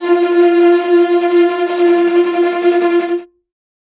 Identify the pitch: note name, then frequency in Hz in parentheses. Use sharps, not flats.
F4 (349.2 Hz)